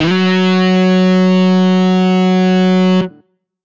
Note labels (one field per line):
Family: guitar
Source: electronic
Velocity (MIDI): 127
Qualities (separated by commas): bright, distorted